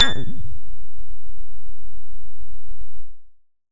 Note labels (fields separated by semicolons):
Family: bass; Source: synthesizer; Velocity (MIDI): 25; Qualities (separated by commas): bright, distorted